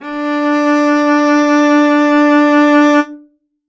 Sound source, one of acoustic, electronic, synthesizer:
acoustic